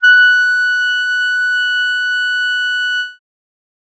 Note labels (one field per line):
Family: reed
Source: acoustic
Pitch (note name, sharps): F#6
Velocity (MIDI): 127